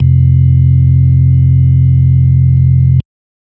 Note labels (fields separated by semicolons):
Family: organ; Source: electronic; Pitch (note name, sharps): F1; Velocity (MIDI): 50; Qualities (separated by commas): dark